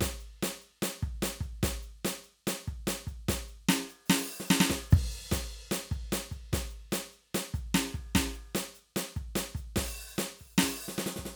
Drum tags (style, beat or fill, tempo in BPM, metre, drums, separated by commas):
Motown, beat, 148 BPM, 4/4, crash, closed hi-hat, open hi-hat, hi-hat pedal, snare, kick